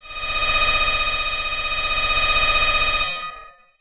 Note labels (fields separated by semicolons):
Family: bass; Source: synthesizer; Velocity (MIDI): 100; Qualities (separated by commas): long release, tempo-synced